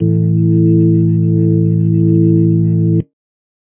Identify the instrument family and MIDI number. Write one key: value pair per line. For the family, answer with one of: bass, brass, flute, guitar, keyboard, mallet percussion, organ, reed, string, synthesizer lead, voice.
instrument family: organ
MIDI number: 33